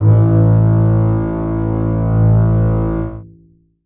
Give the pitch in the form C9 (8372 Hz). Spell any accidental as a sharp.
A1 (55 Hz)